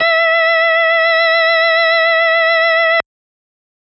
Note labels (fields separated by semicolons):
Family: organ; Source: electronic; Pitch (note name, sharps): E5; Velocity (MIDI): 100; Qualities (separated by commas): distorted